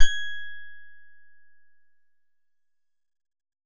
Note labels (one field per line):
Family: guitar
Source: synthesizer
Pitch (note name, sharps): G#6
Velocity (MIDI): 50